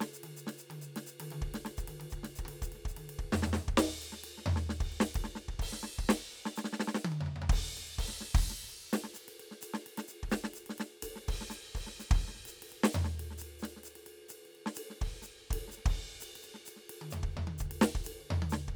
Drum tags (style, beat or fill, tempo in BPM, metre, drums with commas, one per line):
linear jazz
beat
128 BPM
4/4
crash, ride, ride bell, hi-hat pedal, snare, high tom, floor tom, kick